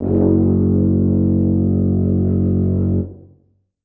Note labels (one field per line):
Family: brass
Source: acoustic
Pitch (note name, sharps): F#1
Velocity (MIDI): 127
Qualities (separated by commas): bright, reverb